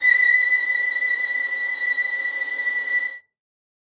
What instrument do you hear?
acoustic string instrument